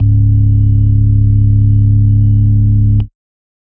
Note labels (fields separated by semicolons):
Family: organ; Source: electronic; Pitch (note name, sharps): C#1; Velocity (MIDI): 25; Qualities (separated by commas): dark